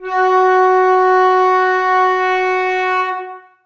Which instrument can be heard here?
acoustic flute